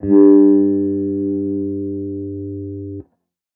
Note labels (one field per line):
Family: guitar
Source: electronic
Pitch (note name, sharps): G2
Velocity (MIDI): 50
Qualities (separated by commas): non-linear envelope